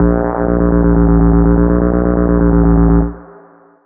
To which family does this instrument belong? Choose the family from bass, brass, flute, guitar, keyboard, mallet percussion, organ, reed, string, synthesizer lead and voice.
bass